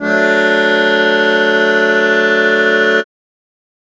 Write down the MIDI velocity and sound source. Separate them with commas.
127, acoustic